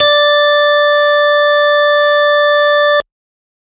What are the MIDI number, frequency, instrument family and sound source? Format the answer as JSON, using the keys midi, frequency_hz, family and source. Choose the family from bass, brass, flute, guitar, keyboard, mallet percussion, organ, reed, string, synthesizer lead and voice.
{"midi": 74, "frequency_hz": 587.3, "family": "organ", "source": "electronic"}